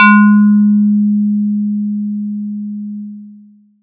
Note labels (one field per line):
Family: mallet percussion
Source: electronic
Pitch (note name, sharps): G#3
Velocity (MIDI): 75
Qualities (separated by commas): long release, multiphonic